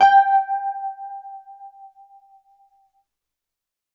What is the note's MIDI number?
79